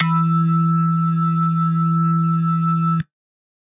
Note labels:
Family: organ; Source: electronic; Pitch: E3; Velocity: 75

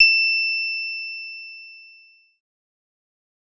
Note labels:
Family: bass; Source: synthesizer; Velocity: 75; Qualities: distorted, fast decay

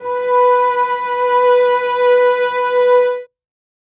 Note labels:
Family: string; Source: acoustic; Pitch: B4; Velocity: 75; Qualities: reverb

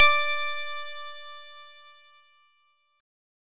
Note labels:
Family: synthesizer lead; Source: synthesizer; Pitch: D5; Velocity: 75; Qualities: bright, distorted

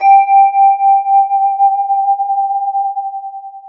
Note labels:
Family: guitar; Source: electronic; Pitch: G5; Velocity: 100; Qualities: long release, multiphonic, non-linear envelope

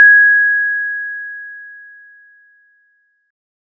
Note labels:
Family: mallet percussion; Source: acoustic; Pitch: G#6; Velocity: 25

